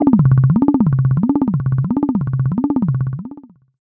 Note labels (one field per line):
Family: voice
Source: synthesizer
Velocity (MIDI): 25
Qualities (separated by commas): long release, non-linear envelope, tempo-synced